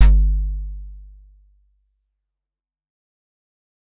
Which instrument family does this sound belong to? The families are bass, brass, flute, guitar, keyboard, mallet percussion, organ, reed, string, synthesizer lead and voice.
keyboard